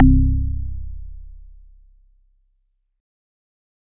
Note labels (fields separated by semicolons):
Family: organ; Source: electronic; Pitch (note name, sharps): C1; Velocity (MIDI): 127